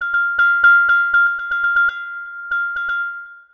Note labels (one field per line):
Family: mallet percussion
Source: synthesizer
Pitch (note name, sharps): F6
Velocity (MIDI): 25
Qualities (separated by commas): long release, multiphonic, percussive, tempo-synced